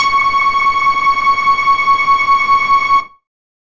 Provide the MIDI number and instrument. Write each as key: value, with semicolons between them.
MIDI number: 85; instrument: synthesizer bass